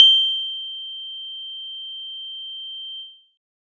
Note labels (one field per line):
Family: guitar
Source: synthesizer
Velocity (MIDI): 127